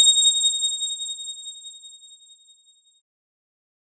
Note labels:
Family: keyboard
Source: electronic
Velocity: 127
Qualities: bright

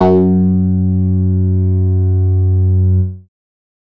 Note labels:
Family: bass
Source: synthesizer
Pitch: F#2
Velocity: 50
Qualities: distorted

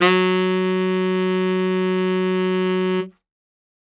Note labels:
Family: reed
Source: acoustic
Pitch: F#3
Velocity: 75

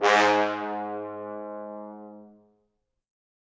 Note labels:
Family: brass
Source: acoustic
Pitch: G#2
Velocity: 50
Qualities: bright, reverb

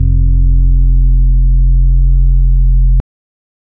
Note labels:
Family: organ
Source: electronic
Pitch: F1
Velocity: 25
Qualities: dark

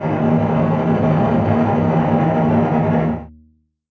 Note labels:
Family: string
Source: acoustic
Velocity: 50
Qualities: bright, non-linear envelope, reverb

